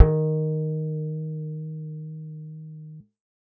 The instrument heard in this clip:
synthesizer bass